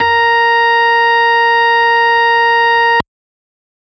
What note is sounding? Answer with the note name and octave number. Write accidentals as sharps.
A#4